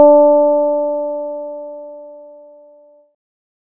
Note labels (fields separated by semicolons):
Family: bass; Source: synthesizer; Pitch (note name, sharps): D4; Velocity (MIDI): 50